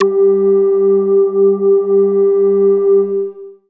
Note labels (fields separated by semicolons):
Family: bass; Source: synthesizer; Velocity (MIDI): 50; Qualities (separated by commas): distorted, long release, multiphonic